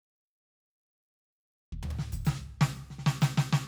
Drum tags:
Purdie shuffle
fill
130 BPM
4/4
percussion, snare, high tom, floor tom, kick

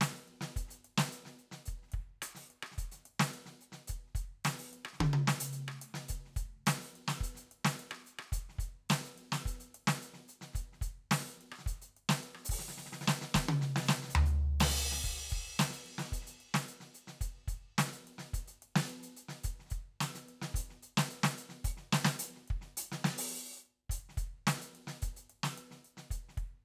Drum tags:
ijexá
beat
108 BPM
4/4
crash, closed hi-hat, open hi-hat, hi-hat pedal, snare, cross-stick, high tom, floor tom, kick

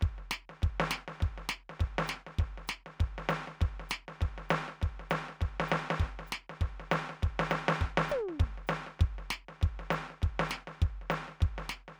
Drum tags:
rockabilly
beat
200 BPM
4/4
hi-hat pedal, snare, high tom, kick

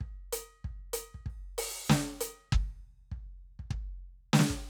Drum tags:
funk
beat
96 BPM
4/4
crash, closed hi-hat, open hi-hat, hi-hat pedal, snare, kick

